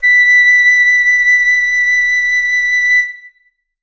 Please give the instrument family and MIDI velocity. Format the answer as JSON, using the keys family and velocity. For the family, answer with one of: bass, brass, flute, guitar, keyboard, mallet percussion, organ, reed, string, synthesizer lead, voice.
{"family": "flute", "velocity": 127}